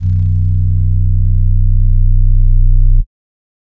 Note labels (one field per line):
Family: flute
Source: synthesizer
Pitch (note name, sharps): B0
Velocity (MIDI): 50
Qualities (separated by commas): dark